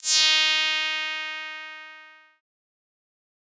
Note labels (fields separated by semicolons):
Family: bass; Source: synthesizer; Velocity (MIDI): 127; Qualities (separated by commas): bright, distorted, fast decay